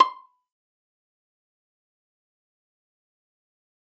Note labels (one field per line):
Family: string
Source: acoustic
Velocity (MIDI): 25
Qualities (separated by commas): fast decay, percussive, reverb